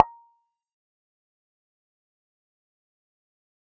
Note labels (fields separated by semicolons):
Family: bass; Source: synthesizer; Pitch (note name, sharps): A#5; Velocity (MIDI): 100; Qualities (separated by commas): fast decay, percussive